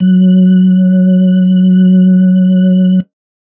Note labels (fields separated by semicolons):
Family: organ; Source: electronic; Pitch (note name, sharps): F#3; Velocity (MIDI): 75; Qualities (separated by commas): dark